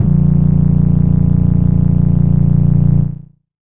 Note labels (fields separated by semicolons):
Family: synthesizer lead; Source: synthesizer; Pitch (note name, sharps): A#0; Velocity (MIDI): 50; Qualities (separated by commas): distorted, multiphonic, non-linear envelope